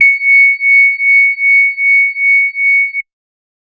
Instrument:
electronic organ